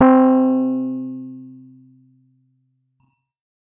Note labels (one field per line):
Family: keyboard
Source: electronic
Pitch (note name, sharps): C4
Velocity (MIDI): 75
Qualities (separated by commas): distorted